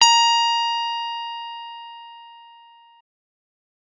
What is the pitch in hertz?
932.3 Hz